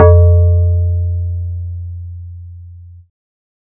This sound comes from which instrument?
synthesizer bass